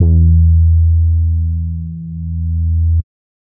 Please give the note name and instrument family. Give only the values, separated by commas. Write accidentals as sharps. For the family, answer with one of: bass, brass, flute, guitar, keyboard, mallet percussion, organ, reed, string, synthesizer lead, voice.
E2, bass